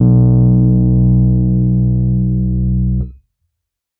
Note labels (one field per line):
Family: keyboard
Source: electronic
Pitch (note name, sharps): B1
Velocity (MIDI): 75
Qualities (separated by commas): dark, distorted